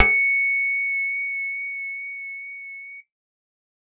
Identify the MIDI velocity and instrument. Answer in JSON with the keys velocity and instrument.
{"velocity": 100, "instrument": "synthesizer bass"}